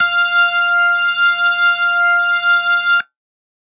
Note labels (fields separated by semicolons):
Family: organ; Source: electronic; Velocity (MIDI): 100